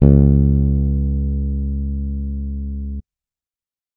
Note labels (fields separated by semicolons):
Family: bass; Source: electronic; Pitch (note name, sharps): C#2; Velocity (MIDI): 100